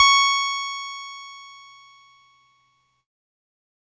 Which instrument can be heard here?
electronic keyboard